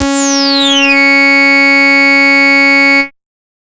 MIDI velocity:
127